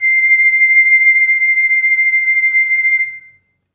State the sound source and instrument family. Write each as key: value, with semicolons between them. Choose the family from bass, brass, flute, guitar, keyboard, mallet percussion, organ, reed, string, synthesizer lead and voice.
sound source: acoustic; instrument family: flute